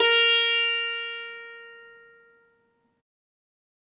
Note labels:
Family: guitar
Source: acoustic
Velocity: 50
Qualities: bright, multiphonic, reverb

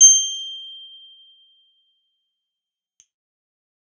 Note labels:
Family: guitar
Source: electronic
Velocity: 127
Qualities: bright, fast decay, percussive, reverb

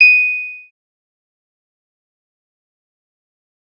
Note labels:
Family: bass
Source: synthesizer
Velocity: 127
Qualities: fast decay, percussive

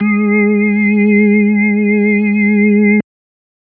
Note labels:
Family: organ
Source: electronic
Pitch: G#3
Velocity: 50

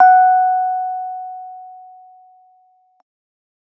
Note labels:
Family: keyboard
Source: electronic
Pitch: F#5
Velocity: 50

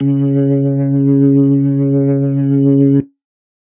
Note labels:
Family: organ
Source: electronic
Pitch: C#3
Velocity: 25

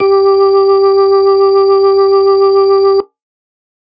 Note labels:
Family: organ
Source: electronic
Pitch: G4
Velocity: 75

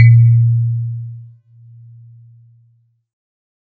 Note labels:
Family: keyboard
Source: synthesizer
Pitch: A#2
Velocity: 127

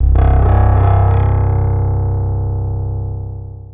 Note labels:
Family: guitar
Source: acoustic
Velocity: 127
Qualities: dark, long release

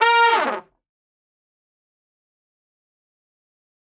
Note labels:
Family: brass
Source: acoustic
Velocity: 25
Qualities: bright, fast decay, reverb

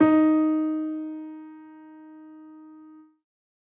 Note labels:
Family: keyboard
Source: acoustic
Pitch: D#4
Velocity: 75

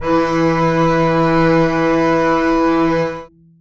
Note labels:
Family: string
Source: acoustic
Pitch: E3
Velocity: 100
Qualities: reverb

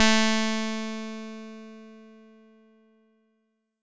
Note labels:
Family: bass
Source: synthesizer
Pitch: A3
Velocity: 50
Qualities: bright, distorted

